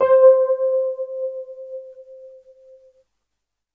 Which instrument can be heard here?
electronic keyboard